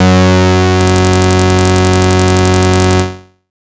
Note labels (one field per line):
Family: bass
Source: synthesizer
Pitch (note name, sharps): F#2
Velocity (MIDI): 75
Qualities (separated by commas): bright, distorted